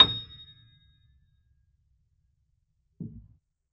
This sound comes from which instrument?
acoustic keyboard